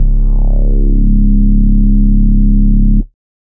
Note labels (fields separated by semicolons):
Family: bass; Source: synthesizer; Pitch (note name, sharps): C#1; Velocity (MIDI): 75; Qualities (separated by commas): dark, distorted